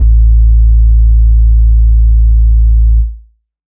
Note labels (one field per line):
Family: organ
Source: electronic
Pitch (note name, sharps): A1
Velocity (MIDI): 50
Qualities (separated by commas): dark